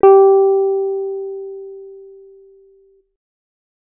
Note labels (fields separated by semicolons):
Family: guitar; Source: acoustic; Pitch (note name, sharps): G4; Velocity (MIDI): 25; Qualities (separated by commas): dark